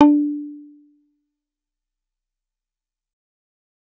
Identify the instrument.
synthesizer bass